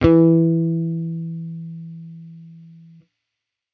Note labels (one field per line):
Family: bass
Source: electronic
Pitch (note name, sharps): E3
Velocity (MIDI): 50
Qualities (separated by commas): distorted